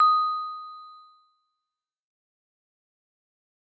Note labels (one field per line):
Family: mallet percussion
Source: acoustic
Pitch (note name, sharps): D#6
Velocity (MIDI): 127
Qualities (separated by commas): bright, fast decay